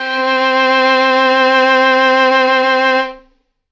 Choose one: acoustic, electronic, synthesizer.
acoustic